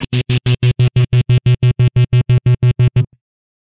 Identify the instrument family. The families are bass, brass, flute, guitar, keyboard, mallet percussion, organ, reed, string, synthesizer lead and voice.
guitar